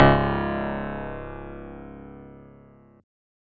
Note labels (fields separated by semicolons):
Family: synthesizer lead; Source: synthesizer; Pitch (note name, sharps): C#1; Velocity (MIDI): 25; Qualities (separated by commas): bright, distorted